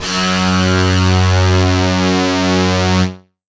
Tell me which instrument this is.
electronic guitar